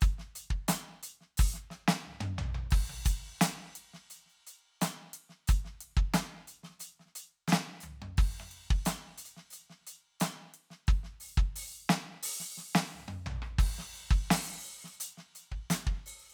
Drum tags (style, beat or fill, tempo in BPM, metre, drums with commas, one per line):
rock
beat
88 BPM
4/4
crash, closed hi-hat, open hi-hat, hi-hat pedal, snare, cross-stick, high tom, mid tom, floor tom, kick